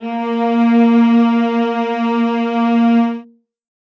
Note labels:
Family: string; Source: acoustic; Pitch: A#3; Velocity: 100; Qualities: reverb

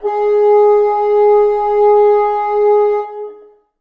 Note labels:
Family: reed; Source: acoustic; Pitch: G#4; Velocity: 25; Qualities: long release, reverb

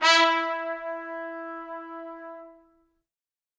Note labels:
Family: brass; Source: acoustic; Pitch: E4; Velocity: 25; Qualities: bright, reverb

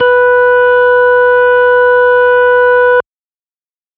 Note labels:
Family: organ; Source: electronic; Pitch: B4; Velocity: 127

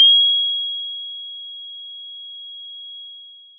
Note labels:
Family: mallet percussion; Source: acoustic; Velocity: 25; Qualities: bright, long release

